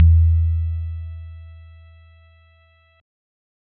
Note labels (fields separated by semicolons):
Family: keyboard; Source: electronic; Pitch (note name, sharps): E2; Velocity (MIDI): 50; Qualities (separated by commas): dark